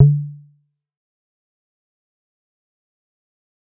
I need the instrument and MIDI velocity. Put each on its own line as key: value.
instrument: synthesizer bass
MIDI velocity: 25